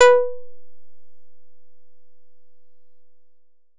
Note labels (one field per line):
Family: guitar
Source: synthesizer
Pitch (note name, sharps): B4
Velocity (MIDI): 25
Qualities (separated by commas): long release